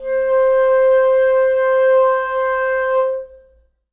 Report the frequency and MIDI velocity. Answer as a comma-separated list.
523.3 Hz, 25